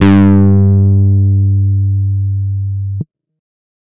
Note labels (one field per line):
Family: guitar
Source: electronic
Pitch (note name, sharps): G2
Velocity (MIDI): 50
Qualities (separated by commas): bright, distorted